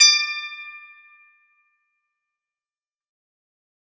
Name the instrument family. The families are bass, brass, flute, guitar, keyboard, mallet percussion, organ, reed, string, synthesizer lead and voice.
guitar